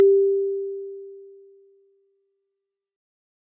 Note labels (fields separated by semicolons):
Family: mallet percussion; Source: acoustic; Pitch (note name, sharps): G4; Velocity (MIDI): 100; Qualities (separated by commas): bright, fast decay